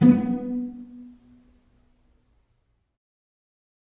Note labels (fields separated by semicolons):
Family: string; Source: acoustic; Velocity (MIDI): 50; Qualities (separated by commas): dark, reverb